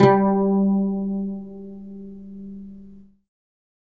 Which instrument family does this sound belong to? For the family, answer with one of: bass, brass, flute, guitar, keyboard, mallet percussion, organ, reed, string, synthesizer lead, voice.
guitar